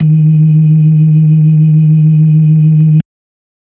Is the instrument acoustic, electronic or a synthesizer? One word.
electronic